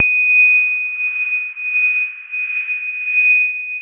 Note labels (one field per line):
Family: keyboard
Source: electronic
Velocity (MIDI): 127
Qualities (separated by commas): bright, long release